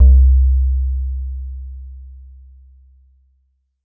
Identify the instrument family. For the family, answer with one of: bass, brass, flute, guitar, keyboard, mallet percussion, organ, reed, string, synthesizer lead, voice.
guitar